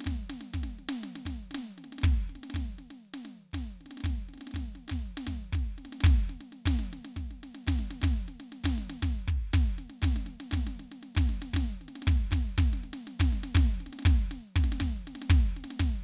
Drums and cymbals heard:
open hi-hat, hi-hat pedal, snare and kick